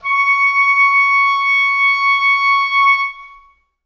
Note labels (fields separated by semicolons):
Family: reed; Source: acoustic; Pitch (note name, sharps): C#6; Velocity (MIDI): 75; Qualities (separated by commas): reverb